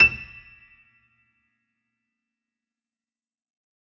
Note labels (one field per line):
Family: keyboard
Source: acoustic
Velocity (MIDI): 127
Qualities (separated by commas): fast decay, percussive, reverb